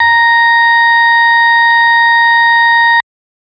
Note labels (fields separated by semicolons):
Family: organ; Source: electronic; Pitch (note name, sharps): A#5; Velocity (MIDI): 25